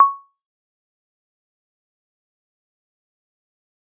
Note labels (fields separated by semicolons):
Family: mallet percussion; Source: acoustic; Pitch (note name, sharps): C#6; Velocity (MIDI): 75; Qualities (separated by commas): dark, fast decay, percussive, reverb